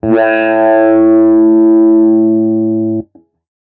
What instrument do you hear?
electronic guitar